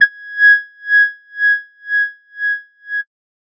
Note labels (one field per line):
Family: bass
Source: synthesizer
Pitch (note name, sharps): G#6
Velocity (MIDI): 75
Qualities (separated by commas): distorted